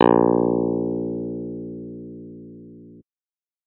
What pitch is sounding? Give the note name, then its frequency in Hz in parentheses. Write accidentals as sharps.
A#1 (58.27 Hz)